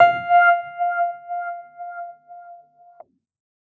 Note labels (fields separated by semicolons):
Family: keyboard; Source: electronic; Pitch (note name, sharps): F5; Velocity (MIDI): 50